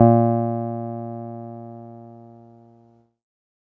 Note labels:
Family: keyboard; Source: electronic; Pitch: A#2; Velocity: 25; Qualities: dark

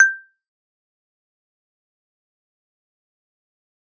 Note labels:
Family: mallet percussion; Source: acoustic; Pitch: G6; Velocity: 127; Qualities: fast decay, percussive

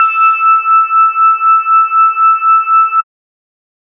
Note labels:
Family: bass; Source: synthesizer; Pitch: E6; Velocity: 127

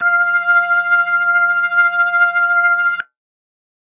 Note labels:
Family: organ; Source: electronic; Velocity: 25

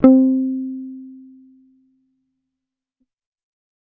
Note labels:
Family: bass; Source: electronic; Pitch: C4; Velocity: 75; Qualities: fast decay

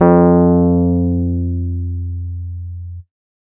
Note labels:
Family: keyboard; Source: electronic; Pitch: F2; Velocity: 75; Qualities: distorted

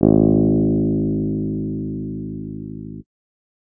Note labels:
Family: keyboard; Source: electronic; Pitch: G#1; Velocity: 50

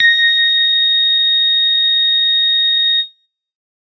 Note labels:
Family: bass; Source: synthesizer; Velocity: 100

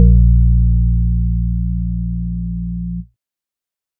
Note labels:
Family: organ; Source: electronic; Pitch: A#1; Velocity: 100; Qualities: dark

